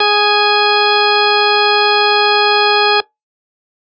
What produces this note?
electronic organ